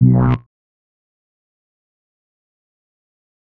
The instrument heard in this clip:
synthesizer bass